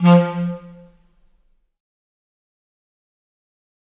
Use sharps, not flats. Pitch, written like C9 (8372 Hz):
F3 (174.6 Hz)